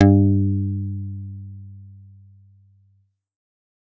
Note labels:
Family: guitar; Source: electronic; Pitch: G2; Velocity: 75

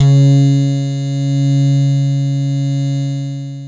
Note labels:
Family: guitar; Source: synthesizer; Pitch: C#3; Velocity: 127; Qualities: long release

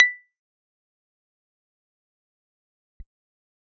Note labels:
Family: keyboard; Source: electronic; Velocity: 127; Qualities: fast decay, percussive

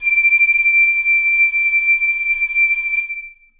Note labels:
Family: flute; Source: acoustic; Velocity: 25; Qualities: reverb

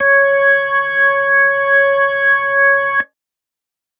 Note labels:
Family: organ; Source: electronic; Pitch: C#5; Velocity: 127

